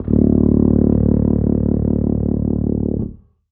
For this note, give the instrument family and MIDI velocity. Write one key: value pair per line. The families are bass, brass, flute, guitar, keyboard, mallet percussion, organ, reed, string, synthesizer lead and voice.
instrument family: brass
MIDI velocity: 25